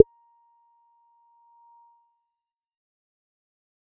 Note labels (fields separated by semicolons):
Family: bass; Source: synthesizer; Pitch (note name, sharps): A#5; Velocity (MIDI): 25; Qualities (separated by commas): fast decay, percussive